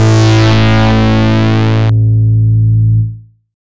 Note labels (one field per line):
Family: bass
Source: synthesizer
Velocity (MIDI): 127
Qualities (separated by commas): bright, distorted